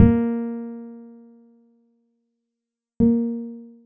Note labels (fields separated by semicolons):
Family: guitar; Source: acoustic; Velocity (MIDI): 50; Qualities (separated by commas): dark